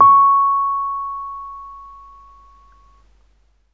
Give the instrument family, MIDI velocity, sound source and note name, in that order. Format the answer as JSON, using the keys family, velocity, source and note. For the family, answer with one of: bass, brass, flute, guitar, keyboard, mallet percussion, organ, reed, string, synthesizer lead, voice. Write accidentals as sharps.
{"family": "keyboard", "velocity": 50, "source": "electronic", "note": "C#6"}